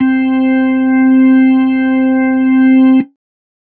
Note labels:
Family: organ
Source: electronic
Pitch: C4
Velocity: 127

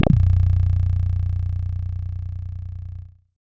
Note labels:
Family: bass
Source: synthesizer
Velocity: 75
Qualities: distorted

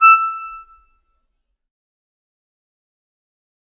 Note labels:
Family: reed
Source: acoustic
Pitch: E6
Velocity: 25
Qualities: fast decay, percussive, reverb

